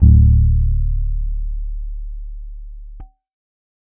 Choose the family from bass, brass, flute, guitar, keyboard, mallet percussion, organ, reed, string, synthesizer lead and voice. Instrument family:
keyboard